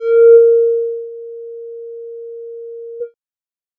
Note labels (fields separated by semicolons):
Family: bass; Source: synthesizer; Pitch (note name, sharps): A#4; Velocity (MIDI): 75; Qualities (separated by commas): dark